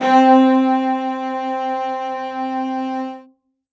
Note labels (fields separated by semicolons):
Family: string; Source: acoustic; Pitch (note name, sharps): C4; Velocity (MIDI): 127; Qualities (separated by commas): reverb